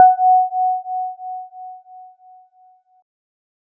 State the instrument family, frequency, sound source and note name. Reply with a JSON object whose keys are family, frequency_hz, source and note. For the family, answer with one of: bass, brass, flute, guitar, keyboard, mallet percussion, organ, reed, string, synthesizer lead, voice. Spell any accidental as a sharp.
{"family": "keyboard", "frequency_hz": 740, "source": "electronic", "note": "F#5"}